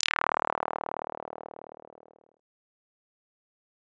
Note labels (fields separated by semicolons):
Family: bass; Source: synthesizer; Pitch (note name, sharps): D#1; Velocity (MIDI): 127; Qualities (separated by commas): bright, distorted, fast decay